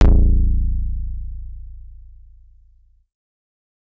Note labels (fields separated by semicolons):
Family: bass; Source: synthesizer; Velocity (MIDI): 100; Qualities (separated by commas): distorted